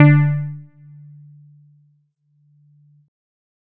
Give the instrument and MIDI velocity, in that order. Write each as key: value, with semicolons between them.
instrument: electronic keyboard; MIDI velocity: 100